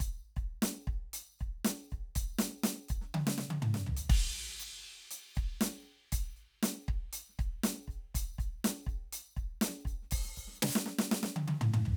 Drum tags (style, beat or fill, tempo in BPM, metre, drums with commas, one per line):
rock
beat
120 BPM
4/4
crash, closed hi-hat, hi-hat pedal, percussion, snare, high tom, mid tom, floor tom, kick